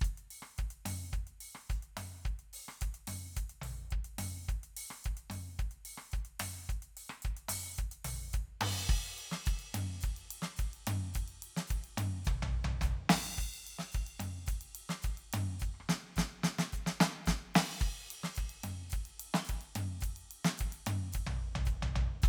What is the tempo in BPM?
108 BPM